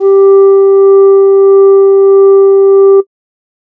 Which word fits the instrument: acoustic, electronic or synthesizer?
synthesizer